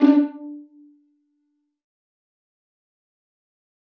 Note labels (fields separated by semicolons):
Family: string; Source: acoustic; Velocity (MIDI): 100; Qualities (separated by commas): fast decay, percussive, reverb